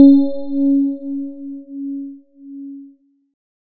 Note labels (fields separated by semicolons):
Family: keyboard; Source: electronic; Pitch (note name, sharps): C#4; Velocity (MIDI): 50